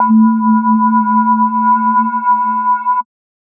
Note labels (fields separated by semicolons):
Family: mallet percussion; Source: electronic; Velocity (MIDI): 25; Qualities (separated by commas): multiphonic, non-linear envelope